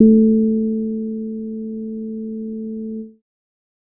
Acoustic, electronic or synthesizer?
synthesizer